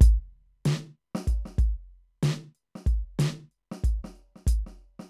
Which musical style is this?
hip-hop